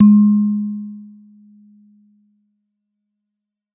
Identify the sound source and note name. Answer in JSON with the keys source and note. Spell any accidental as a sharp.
{"source": "acoustic", "note": "G#3"}